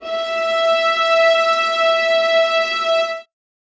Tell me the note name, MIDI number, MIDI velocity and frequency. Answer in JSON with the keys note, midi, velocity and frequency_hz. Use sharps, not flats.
{"note": "E5", "midi": 76, "velocity": 50, "frequency_hz": 659.3}